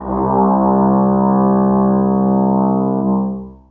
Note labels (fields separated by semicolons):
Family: brass; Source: acoustic; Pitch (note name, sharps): C2; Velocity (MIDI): 50; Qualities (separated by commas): long release, reverb